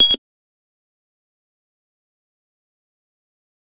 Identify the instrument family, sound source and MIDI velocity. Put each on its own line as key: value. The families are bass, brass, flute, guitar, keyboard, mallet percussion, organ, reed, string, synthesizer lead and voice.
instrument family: bass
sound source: synthesizer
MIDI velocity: 127